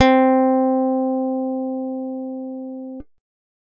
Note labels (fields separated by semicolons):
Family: guitar; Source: acoustic; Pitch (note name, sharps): C4; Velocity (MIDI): 25